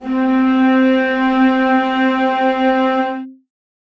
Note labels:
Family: string; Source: acoustic; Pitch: C4; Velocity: 25; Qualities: reverb

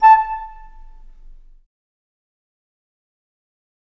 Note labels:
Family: flute; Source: acoustic; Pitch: A5; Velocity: 50; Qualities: fast decay, percussive, reverb

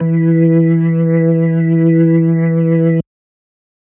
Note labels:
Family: organ; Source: electronic; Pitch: E3; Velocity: 100

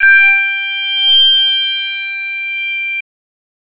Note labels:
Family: voice; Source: synthesizer; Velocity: 127; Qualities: bright, distorted

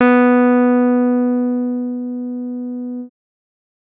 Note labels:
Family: bass; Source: synthesizer; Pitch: B3; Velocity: 25; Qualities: distorted

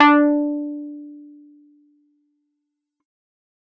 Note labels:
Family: keyboard; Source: electronic; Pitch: D4; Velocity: 75

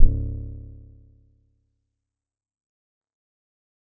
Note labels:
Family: guitar; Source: acoustic; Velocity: 50; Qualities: dark, percussive

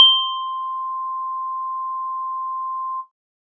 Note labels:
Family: keyboard; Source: electronic; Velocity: 50

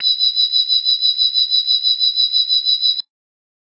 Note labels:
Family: organ; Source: electronic; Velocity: 75; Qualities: bright

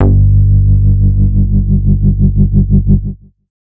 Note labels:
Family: bass; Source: synthesizer; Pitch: G1; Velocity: 100; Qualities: distorted

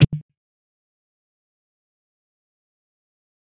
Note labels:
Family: guitar; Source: electronic; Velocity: 25; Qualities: distorted, fast decay, percussive, tempo-synced

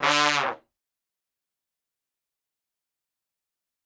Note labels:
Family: brass; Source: acoustic; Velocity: 75; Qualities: fast decay, reverb

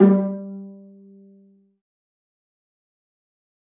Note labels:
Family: string; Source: acoustic; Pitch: G3; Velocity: 100; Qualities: dark, fast decay, percussive, reverb

